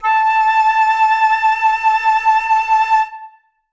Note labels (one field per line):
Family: flute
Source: acoustic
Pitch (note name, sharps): A5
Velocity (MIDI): 127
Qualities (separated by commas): reverb